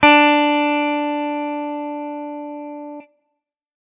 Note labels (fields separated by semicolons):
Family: guitar; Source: electronic; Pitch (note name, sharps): D4; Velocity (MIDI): 100; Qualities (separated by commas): distorted